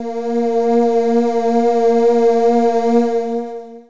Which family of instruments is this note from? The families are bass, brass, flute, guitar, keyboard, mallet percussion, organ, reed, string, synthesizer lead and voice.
voice